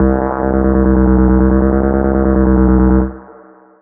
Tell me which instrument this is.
synthesizer bass